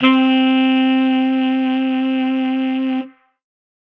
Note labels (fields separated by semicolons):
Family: reed; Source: acoustic; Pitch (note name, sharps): C4; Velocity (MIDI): 50